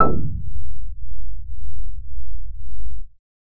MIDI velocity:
25